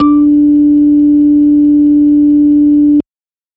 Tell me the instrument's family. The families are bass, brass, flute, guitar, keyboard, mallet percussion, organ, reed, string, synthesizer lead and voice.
organ